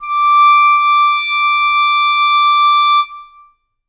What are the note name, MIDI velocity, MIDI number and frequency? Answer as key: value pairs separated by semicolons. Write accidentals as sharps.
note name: D6; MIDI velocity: 100; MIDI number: 86; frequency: 1175 Hz